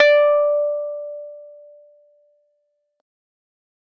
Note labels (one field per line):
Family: keyboard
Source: electronic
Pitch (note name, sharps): D5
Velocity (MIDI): 100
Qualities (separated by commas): distorted